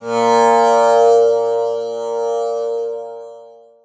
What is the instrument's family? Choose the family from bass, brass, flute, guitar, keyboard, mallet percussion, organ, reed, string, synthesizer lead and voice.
guitar